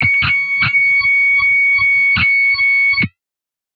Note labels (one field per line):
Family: guitar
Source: synthesizer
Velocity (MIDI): 100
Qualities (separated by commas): bright, distorted